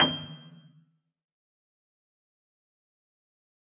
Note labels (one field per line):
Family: keyboard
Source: acoustic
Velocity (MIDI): 50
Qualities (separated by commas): fast decay, percussive, reverb